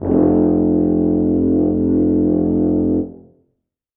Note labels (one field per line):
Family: brass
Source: acoustic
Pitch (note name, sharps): F1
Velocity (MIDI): 127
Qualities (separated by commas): bright, reverb